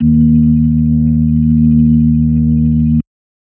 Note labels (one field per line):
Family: organ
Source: electronic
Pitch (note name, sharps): D#2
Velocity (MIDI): 75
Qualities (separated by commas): dark